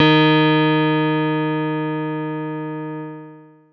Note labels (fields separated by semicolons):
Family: keyboard; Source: electronic; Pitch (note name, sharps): D#3; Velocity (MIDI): 100; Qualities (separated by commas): distorted, long release